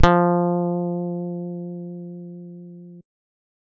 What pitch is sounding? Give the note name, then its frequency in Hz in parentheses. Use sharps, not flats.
F3 (174.6 Hz)